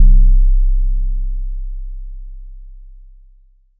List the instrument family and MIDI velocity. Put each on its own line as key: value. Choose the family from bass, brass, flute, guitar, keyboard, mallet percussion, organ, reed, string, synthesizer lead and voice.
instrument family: mallet percussion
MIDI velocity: 25